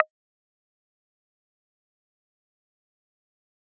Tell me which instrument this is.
electronic guitar